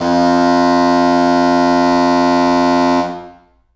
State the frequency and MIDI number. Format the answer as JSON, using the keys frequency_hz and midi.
{"frequency_hz": 87.31, "midi": 41}